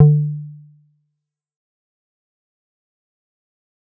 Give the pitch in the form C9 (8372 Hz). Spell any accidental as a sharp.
D3 (146.8 Hz)